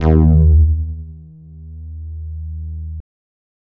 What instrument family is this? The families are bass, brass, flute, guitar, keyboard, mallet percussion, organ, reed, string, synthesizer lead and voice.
bass